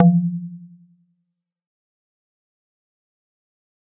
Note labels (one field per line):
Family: mallet percussion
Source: acoustic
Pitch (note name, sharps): F3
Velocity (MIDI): 100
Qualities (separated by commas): fast decay, percussive